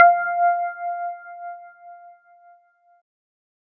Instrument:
electronic keyboard